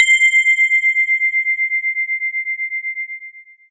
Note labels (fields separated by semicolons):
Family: guitar; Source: synthesizer; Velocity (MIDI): 25; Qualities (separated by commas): bright, long release